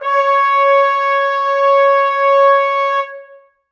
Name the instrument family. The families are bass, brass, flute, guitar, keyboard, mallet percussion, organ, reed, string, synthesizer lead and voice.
brass